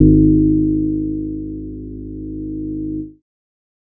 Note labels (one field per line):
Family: bass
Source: synthesizer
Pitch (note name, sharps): G#1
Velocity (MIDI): 100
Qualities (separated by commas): dark